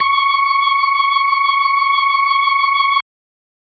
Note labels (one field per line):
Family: organ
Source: electronic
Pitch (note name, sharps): C#6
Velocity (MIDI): 75